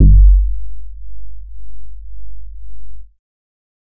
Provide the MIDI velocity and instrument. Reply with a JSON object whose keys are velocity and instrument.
{"velocity": 25, "instrument": "synthesizer bass"}